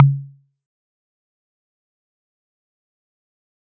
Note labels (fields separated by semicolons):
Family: mallet percussion; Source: acoustic; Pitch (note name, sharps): C#3; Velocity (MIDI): 75; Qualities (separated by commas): fast decay, percussive